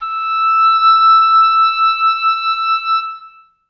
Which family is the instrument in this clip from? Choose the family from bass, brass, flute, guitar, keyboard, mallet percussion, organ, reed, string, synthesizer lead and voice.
reed